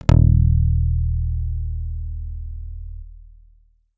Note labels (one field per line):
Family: guitar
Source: electronic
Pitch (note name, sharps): D#1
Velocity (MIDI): 127